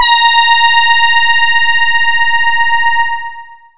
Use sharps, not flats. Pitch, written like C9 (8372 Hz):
A#5 (932.3 Hz)